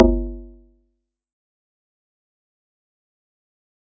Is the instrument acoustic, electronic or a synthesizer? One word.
acoustic